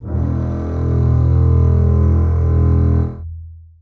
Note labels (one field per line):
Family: string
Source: acoustic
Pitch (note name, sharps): E1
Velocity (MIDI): 127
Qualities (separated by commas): long release, reverb